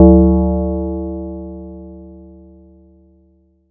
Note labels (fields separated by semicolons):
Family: mallet percussion; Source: acoustic; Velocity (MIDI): 127; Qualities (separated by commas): multiphonic